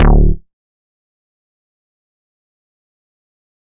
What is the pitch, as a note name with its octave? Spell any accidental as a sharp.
D1